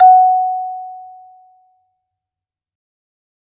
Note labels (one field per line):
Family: mallet percussion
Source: acoustic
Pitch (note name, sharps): F#5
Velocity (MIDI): 127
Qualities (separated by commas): fast decay, reverb